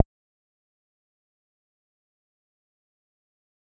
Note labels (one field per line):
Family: bass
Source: synthesizer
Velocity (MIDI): 100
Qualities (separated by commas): fast decay, percussive